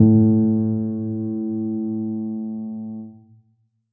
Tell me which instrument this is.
acoustic keyboard